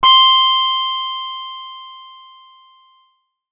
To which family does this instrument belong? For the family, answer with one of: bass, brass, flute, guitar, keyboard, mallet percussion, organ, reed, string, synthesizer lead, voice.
guitar